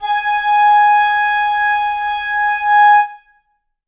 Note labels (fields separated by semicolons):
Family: reed; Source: acoustic; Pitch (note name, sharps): G#5; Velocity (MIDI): 50; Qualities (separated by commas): reverb